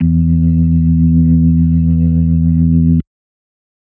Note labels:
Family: organ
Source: electronic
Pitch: E2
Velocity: 127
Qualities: dark

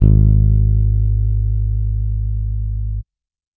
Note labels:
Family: bass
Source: electronic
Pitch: G#1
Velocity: 75

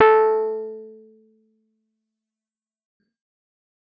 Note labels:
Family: keyboard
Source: electronic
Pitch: A4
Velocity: 100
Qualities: fast decay

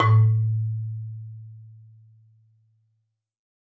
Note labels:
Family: mallet percussion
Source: acoustic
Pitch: A2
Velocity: 100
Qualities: dark, reverb

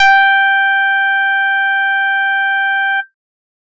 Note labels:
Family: bass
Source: synthesizer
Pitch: G5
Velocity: 50

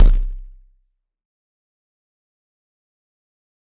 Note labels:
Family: mallet percussion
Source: acoustic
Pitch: C1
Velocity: 127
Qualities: fast decay, percussive

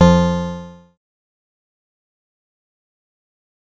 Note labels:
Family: bass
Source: synthesizer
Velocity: 127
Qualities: bright, distorted, fast decay

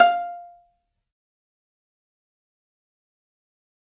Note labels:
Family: string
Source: acoustic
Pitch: F5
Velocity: 100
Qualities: fast decay, percussive, reverb

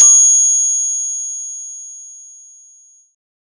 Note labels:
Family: bass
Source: synthesizer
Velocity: 100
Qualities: bright

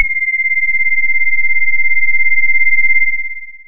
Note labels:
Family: voice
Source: synthesizer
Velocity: 50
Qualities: bright, long release

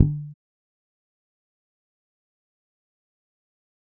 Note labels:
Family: bass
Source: electronic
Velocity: 25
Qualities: fast decay, percussive

